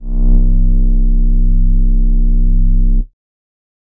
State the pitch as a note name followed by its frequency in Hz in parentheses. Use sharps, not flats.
C1 (32.7 Hz)